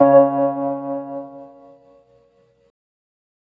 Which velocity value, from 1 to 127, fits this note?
25